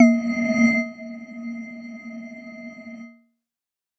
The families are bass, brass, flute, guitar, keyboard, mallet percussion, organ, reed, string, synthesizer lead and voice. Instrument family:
mallet percussion